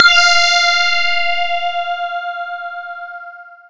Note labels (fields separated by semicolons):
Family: mallet percussion; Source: electronic; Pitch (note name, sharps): F5; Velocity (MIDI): 50; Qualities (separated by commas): bright, distorted, long release, non-linear envelope